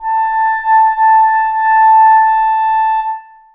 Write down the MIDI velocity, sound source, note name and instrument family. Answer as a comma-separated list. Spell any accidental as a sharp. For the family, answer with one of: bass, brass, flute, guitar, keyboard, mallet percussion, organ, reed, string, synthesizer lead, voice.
25, acoustic, A5, reed